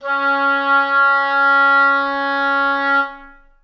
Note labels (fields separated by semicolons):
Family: reed; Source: acoustic; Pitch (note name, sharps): C#4; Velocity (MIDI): 75; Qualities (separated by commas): reverb